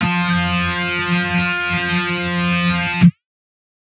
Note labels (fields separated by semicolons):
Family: guitar; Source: synthesizer; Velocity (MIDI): 100